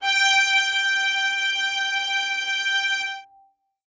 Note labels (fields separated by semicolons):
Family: string; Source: acoustic; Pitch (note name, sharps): G5; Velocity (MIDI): 127; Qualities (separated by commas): reverb